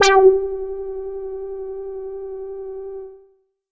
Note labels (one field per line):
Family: bass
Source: synthesizer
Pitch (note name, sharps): G4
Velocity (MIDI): 50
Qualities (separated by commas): distorted, tempo-synced